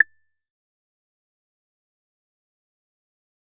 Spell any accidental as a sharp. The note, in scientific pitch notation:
A6